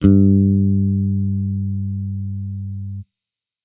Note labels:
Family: bass; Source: electronic; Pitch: G2; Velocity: 50

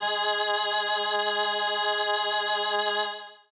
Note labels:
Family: keyboard; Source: synthesizer; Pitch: G#3; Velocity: 127; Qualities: bright

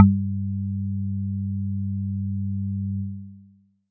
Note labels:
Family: mallet percussion; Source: acoustic; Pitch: G2; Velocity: 25

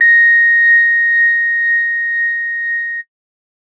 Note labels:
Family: bass; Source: synthesizer; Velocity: 127; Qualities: distorted

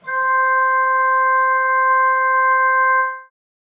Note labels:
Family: organ; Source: acoustic; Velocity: 127; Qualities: reverb

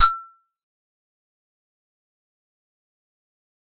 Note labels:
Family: keyboard; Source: acoustic; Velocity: 75; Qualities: fast decay, percussive

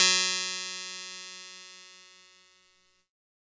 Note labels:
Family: keyboard; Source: electronic; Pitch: F#3; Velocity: 127; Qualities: bright, distorted

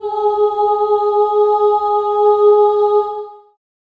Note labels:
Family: voice; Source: acoustic; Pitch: G#4; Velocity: 75; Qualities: reverb

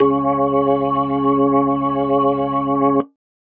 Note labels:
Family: organ; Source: electronic; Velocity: 50

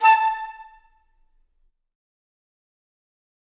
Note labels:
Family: reed; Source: acoustic; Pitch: A5; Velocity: 127; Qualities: fast decay, percussive, reverb

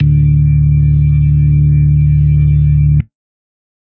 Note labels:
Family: organ; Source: electronic; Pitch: D1; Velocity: 127

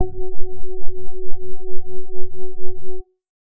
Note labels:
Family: keyboard; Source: electronic; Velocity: 25; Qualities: dark

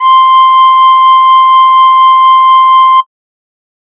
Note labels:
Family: flute; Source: synthesizer; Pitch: C6; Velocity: 127

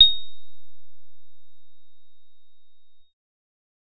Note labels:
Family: bass; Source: synthesizer; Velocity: 50; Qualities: bright

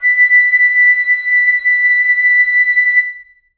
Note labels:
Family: flute; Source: acoustic; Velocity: 127; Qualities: reverb

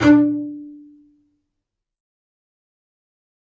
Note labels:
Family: string; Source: acoustic; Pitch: D4; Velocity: 127; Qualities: fast decay, reverb

